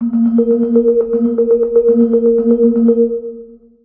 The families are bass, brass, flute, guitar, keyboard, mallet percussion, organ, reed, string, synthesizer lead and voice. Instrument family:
mallet percussion